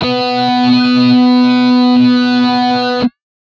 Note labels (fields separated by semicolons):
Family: guitar; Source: synthesizer; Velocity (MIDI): 100